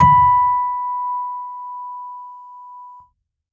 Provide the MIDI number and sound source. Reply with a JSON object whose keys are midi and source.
{"midi": 83, "source": "electronic"}